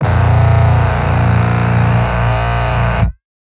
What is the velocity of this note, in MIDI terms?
75